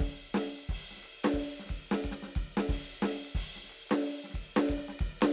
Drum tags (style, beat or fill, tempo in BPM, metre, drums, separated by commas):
rock, beat, 90 BPM, 4/4, ride, hi-hat pedal, snare, kick